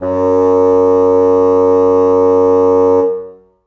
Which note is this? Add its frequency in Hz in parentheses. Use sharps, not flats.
F#2 (92.5 Hz)